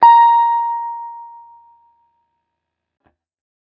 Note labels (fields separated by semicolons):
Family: guitar; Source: electronic; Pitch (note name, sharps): A#5; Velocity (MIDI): 100